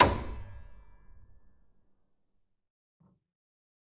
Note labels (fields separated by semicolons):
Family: keyboard; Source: acoustic; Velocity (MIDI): 25; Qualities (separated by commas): fast decay, reverb